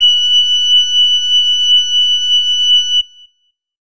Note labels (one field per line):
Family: flute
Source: acoustic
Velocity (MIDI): 100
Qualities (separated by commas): bright